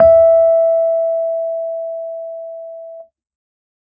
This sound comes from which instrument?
electronic keyboard